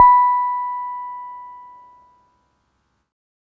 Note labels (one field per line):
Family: keyboard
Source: electronic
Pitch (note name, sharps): B5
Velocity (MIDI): 25